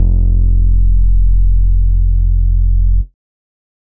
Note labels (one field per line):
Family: bass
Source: synthesizer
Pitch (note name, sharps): F1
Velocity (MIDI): 75